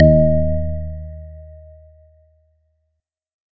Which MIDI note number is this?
39